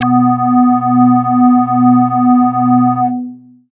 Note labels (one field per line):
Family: bass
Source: synthesizer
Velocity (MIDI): 100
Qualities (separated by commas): distorted, long release, multiphonic